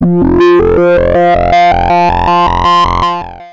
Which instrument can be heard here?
synthesizer bass